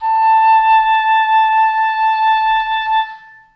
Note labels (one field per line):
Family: reed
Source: acoustic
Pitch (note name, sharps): A5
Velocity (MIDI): 50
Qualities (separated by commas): reverb